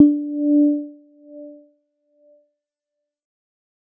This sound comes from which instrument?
electronic mallet percussion instrument